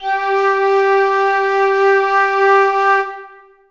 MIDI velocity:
100